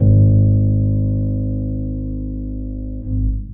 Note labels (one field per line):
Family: keyboard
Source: acoustic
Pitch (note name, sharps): G#1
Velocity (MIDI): 25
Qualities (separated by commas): dark, reverb